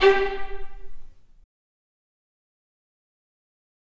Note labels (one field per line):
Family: string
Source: acoustic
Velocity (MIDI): 25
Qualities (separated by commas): fast decay, reverb